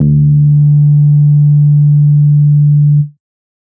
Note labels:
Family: bass; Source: synthesizer; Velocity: 75; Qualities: dark

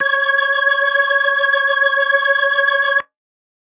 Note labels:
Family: organ; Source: electronic; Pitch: C#5; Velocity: 50

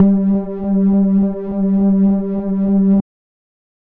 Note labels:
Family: bass; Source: synthesizer; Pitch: G3; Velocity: 75; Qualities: dark

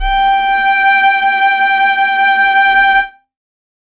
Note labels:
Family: string; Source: acoustic; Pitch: G5; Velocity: 50; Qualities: reverb

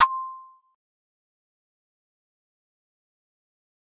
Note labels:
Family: mallet percussion; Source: acoustic; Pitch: C6; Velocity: 50; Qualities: fast decay, percussive

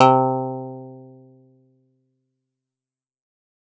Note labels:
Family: guitar; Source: acoustic; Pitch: C3; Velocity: 50; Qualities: fast decay, reverb

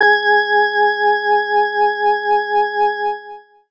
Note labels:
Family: organ; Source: electronic; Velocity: 75; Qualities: distorted

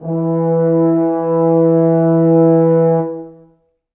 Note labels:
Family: brass; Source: acoustic; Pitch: E3; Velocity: 75; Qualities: dark, long release, reverb

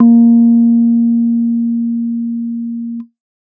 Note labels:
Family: keyboard; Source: electronic; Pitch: A#3; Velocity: 50; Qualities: dark

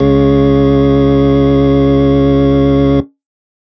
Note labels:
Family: organ; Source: electronic; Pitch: C#2; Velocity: 100; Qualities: distorted

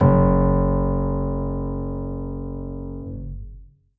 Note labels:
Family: keyboard; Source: acoustic; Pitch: F#1; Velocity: 75; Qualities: reverb

